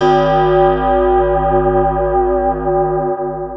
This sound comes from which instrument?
electronic guitar